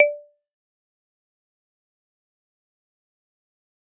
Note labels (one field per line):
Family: mallet percussion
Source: acoustic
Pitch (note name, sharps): D5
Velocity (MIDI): 25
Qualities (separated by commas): fast decay, percussive